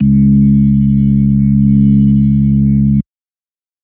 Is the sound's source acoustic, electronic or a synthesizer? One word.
electronic